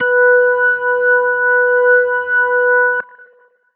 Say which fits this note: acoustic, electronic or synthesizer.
electronic